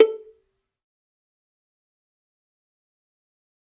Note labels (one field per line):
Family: string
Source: acoustic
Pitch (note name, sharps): A4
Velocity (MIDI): 75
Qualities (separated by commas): fast decay, percussive, reverb